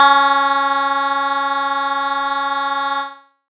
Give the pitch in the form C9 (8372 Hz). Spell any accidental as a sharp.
C#4 (277.2 Hz)